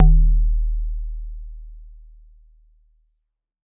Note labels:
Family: mallet percussion; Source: acoustic; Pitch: D#1; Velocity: 25; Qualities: dark

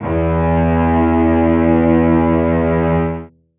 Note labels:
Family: string; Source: acoustic; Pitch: E2; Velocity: 100; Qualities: reverb

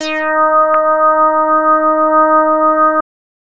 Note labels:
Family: bass; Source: synthesizer; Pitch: D#4; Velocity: 100; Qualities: distorted

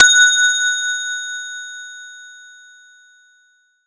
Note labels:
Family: mallet percussion; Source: acoustic; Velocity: 75; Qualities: bright, multiphonic

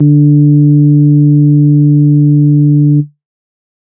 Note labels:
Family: organ; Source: electronic; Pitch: D3; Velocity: 50; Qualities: dark

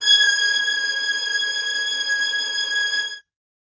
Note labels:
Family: string; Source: acoustic; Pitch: G#6; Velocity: 127; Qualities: reverb

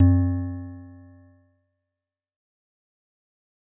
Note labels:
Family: mallet percussion; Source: acoustic; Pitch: F#2; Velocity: 75; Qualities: dark, fast decay

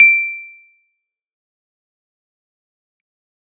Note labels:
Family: keyboard; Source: electronic; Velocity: 25; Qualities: fast decay, percussive

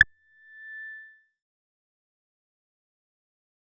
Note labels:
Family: bass; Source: synthesizer; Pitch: A6; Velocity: 75; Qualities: fast decay

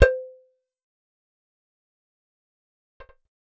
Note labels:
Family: bass; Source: synthesizer; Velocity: 75; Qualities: fast decay, percussive

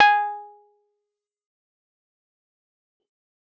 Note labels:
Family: keyboard; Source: electronic; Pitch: G#5; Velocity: 127; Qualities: fast decay, percussive

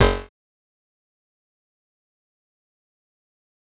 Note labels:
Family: bass; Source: synthesizer; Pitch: F#1; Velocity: 75; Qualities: bright, distorted, fast decay, percussive

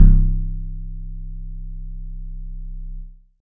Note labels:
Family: guitar; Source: synthesizer; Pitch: C1; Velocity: 75; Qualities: dark

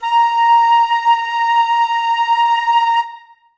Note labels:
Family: reed; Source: acoustic; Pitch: A#5; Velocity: 127; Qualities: reverb

